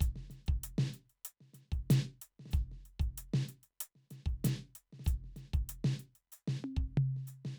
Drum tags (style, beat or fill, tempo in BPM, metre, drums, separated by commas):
funk, beat, 95 BPM, 4/4, closed hi-hat, hi-hat pedal, snare, high tom, floor tom, kick